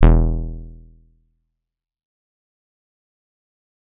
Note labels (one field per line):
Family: guitar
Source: electronic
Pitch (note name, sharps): E1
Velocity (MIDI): 75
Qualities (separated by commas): fast decay